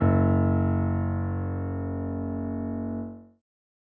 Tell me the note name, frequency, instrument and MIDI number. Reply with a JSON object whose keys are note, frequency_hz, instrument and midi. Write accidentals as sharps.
{"note": "F#1", "frequency_hz": 46.25, "instrument": "acoustic keyboard", "midi": 30}